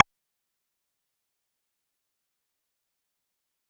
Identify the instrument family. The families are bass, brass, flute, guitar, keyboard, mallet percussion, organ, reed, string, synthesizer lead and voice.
bass